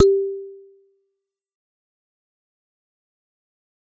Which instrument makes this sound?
acoustic mallet percussion instrument